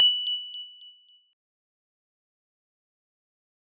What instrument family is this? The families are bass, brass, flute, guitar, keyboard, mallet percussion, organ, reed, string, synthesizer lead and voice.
mallet percussion